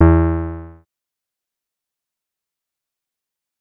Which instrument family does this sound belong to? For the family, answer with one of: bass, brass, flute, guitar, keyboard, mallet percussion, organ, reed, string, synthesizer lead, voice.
synthesizer lead